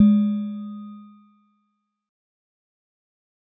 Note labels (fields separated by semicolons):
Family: mallet percussion; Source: acoustic; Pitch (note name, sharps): G#3; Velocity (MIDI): 50; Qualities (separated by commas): dark, fast decay